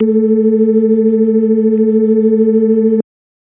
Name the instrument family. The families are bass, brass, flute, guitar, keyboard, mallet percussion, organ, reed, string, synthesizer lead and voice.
organ